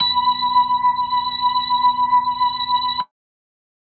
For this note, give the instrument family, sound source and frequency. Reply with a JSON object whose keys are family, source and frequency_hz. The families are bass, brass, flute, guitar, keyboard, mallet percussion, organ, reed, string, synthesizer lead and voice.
{"family": "organ", "source": "electronic", "frequency_hz": 987.8}